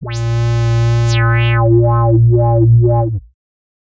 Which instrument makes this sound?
synthesizer bass